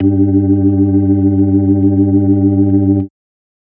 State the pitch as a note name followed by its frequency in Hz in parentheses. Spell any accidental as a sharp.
G2 (98 Hz)